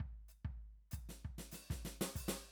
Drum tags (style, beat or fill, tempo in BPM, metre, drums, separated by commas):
Brazilian baião, fill, 95 BPM, 4/4, hi-hat pedal, snare, kick